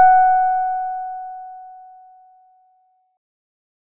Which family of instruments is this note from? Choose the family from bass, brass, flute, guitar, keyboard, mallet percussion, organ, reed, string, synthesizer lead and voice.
organ